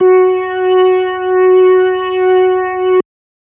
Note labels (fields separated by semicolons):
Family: organ; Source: electronic; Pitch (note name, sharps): F#4; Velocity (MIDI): 75; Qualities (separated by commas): distorted